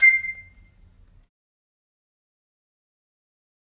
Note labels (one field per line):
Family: flute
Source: acoustic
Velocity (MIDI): 50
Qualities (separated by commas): fast decay, percussive, reverb